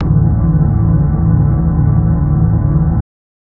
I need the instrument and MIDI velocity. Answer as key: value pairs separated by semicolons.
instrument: electronic organ; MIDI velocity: 127